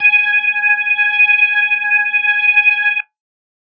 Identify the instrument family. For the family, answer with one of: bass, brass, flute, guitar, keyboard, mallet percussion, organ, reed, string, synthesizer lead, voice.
organ